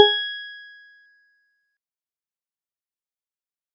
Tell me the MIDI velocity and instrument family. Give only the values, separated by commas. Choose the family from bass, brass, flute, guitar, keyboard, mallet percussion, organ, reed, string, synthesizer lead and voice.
50, mallet percussion